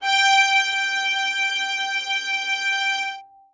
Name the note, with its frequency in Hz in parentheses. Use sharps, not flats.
G5 (784 Hz)